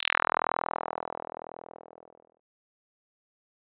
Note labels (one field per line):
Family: bass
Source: synthesizer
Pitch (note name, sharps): E1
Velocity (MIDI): 100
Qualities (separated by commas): bright, distorted, fast decay